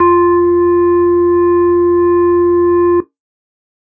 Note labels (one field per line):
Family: organ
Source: electronic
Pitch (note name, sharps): F4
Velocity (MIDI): 127